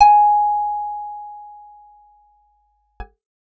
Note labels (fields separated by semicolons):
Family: guitar; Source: acoustic; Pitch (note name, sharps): G#5; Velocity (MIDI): 100